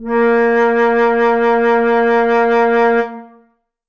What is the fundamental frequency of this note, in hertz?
233.1 Hz